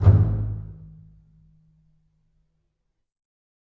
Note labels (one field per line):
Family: string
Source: acoustic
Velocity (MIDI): 127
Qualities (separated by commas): reverb